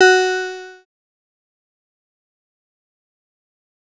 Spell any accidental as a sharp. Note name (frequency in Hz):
F#4 (370 Hz)